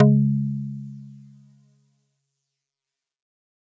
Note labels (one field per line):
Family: mallet percussion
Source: acoustic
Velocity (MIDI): 50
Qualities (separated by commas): multiphonic